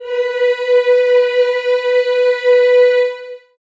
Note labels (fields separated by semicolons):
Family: voice; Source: acoustic; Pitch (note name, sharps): B4; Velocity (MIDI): 127; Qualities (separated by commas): reverb